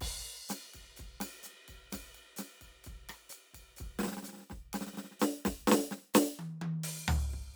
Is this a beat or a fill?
beat